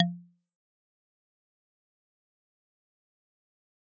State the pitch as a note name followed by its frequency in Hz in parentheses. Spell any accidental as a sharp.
F3 (174.6 Hz)